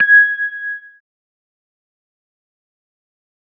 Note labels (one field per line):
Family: organ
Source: electronic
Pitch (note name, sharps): G#6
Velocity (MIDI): 127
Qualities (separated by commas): fast decay